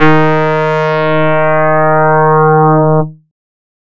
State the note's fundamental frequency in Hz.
155.6 Hz